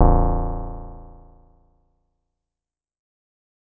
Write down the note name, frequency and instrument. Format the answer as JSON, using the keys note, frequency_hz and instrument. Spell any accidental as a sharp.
{"note": "A0", "frequency_hz": 27.5, "instrument": "synthesizer bass"}